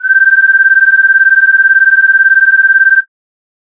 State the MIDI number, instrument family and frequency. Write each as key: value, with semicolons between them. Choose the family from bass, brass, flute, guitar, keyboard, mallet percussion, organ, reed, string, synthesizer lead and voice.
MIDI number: 91; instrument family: flute; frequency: 1568 Hz